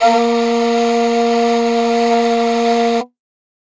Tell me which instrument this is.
acoustic flute